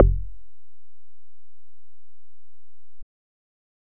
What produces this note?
synthesizer bass